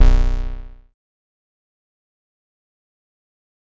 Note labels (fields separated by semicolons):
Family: bass; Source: synthesizer; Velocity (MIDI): 25; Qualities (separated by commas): bright, distorted, fast decay